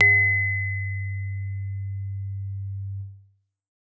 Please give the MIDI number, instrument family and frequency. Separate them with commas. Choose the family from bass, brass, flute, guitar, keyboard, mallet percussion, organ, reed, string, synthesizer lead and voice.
43, keyboard, 98 Hz